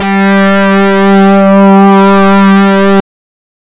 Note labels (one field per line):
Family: reed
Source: synthesizer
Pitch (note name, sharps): G3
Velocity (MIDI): 127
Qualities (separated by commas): distorted, non-linear envelope